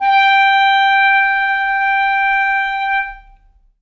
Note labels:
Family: reed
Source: acoustic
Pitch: G5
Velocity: 50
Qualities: reverb

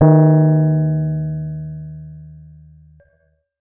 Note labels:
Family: keyboard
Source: electronic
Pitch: D#3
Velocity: 25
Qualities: distorted

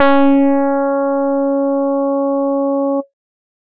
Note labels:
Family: bass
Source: synthesizer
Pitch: C#4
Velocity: 127

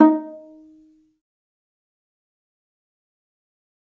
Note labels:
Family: string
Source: acoustic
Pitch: D#4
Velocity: 75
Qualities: dark, fast decay, percussive, reverb

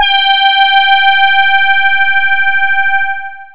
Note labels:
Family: voice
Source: synthesizer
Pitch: G5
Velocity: 100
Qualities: long release

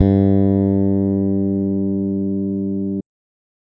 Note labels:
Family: bass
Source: electronic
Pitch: G2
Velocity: 50

